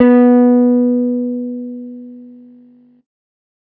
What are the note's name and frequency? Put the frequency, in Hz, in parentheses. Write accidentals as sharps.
B3 (246.9 Hz)